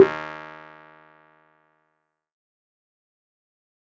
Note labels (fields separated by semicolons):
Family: keyboard; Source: electronic; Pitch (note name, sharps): D#2; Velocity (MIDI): 50; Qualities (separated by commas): fast decay, percussive